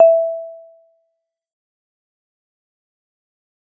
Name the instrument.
acoustic mallet percussion instrument